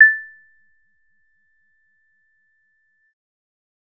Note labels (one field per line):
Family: bass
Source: synthesizer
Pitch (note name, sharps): A6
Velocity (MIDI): 127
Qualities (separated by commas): percussive